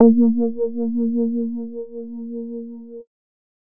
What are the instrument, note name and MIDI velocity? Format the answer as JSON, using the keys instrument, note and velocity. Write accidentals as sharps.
{"instrument": "synthesizer bass", "note": "A#3", "velocity": 50}